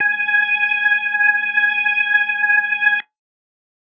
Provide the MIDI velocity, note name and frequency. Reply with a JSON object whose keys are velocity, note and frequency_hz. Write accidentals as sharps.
{"velocity": 100, "note": "G#5", "frequency_hz": 830.6}